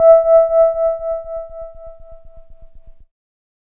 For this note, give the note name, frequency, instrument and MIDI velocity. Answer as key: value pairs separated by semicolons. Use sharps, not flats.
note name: E5; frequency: 659.3 Hz; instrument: electronic keyboard; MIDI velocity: 25